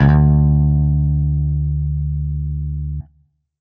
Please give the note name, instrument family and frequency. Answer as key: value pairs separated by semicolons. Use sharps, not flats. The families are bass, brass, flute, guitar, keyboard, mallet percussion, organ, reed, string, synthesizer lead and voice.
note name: D2; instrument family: guitar; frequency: 73.42 Hz